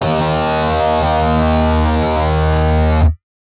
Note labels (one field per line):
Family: guitar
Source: synthesizer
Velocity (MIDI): 25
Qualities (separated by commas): bright, distorted